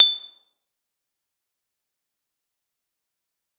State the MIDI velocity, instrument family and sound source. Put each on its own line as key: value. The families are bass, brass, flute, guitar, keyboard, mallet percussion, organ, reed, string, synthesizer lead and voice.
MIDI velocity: 100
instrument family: mallet percussion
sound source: acoustic